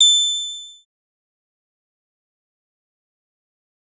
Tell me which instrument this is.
synthesizer lead